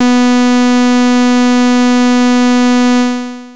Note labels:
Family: bass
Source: synthesizer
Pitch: B3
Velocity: 25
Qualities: bright, distorted, long release

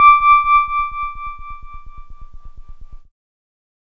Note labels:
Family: keyboard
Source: electronic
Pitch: D6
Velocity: 127

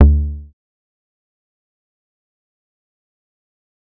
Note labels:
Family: bass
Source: synthesizer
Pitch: D2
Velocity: 100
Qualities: dark, fast decay, percussive

